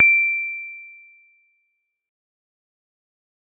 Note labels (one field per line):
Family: keyboard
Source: electronic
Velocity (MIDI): 25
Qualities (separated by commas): fast decay